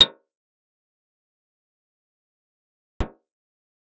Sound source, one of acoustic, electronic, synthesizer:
acoustic